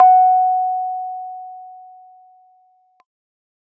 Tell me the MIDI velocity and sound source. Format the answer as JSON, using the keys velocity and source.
{"velocity": 75, "source": "electronic"}